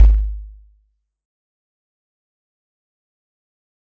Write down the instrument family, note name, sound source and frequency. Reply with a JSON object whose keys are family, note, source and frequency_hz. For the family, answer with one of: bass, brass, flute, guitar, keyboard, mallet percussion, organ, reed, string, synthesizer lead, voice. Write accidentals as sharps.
{"family": "mallet percussion", "note": "G#1", "source": "acoustic", "frequency_hz": 51.91}